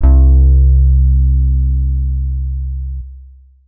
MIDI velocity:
50